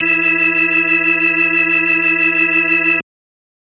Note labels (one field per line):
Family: organ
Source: electronic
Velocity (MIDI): 75